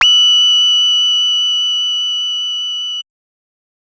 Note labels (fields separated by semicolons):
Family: bass; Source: synthesizer; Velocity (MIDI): 25; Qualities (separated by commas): bright, distorted